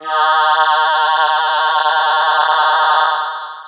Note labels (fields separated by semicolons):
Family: voice; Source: synthesizer; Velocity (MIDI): 127; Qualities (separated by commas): bright, distorted, long release